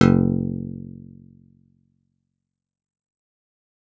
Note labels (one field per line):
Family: guitar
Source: acoustic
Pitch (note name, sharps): F#1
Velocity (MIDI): 75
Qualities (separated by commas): fast decay, reverb